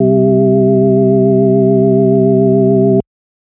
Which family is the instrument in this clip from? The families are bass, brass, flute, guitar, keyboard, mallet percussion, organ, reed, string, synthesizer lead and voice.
organ